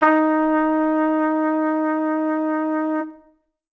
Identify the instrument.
acoustic brass instrument